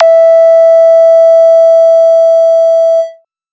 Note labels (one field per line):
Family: bass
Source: synthesizer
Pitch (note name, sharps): E5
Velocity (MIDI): 75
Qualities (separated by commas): bright, distorted